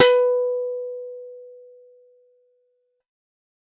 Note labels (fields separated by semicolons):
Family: guitar; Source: synthesizer; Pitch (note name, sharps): B4; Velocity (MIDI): 25